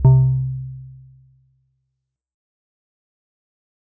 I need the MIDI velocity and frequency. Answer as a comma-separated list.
25, 130.8 Hz